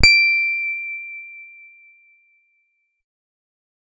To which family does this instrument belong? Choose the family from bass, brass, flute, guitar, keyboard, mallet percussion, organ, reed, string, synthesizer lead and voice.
guitar